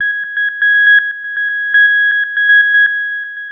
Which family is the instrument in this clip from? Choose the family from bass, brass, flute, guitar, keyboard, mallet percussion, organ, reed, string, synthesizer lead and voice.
synthesizer lead